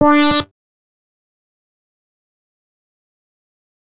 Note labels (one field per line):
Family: bass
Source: synthesizer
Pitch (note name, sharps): D4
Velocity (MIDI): 100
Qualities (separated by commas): fast decay, percussive